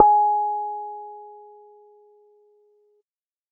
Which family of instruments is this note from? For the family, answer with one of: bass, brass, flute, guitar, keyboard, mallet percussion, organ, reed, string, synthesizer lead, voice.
bass